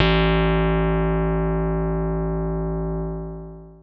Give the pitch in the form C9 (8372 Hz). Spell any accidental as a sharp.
A1 (55 Hz)